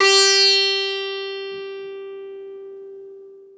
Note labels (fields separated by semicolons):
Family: guitar; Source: acoustic; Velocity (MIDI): 25; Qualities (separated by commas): bright, long release, multiphonic, reverb